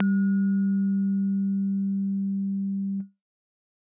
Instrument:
acoustic keyboard